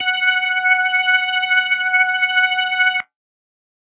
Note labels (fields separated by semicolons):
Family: organ; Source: electronic; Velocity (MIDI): 50